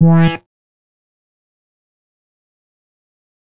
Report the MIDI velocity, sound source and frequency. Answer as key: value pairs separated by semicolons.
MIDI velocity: 100; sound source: synthesizer; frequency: 164.8 Hz